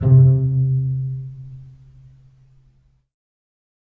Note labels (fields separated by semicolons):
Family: string; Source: acoustic; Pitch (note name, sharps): C3; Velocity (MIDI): 25; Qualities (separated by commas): dark, reverb